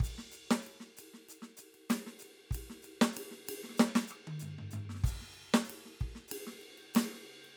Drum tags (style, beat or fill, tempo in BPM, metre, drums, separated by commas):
jazz fusion, beat, 96 BPM, 4/4, crash, ride, hi-hat pedal, snare, cross-stick, high tom, floor tom, kick